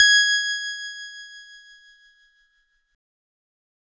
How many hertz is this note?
1661 Hz